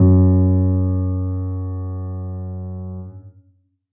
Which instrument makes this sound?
acoustic keyboard